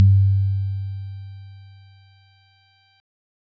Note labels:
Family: keyboard; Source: electronic; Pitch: G2; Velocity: 127; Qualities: dark

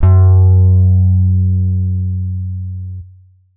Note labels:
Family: guitar; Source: electronic; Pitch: F#2; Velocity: 50; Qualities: distorted

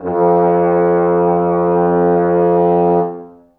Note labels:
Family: brass; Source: acoustic; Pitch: F2; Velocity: 100; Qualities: reverb

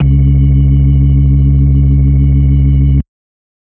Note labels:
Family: organ; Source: electronic; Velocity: 25; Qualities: dark

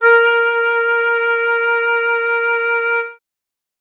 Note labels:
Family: flute; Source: acoustic; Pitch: A#4; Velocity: 127

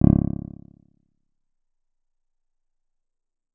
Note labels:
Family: guitar; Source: acoustic; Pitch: C#1; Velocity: 50; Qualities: dark, percussive

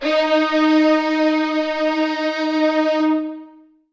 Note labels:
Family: string; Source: acoustic; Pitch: D#4; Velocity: 127; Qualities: long release, reverb

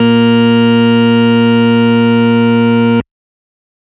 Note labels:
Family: organ; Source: electronic; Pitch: A#2; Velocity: 127; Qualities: distorted

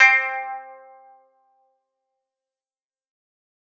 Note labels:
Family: guitar; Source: acoustic; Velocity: 50; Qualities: fast decay

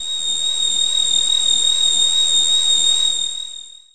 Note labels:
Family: voice; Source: synthesizer; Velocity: 127; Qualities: bright, distorted, long release

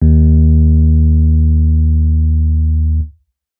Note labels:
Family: keyboard; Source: electronic; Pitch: D#2; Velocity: 75; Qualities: dark, distorted

